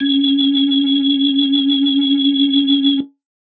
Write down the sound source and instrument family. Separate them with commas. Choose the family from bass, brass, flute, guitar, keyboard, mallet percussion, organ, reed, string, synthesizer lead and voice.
electronic, organ